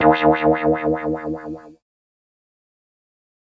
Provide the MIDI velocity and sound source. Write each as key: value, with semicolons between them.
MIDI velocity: 25; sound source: synthesizer